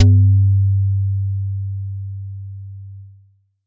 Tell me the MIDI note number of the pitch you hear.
43